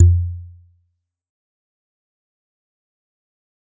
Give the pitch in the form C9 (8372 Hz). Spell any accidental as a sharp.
F2 (87.31 Hz)